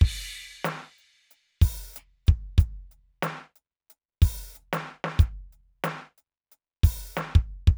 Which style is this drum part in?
hip-hop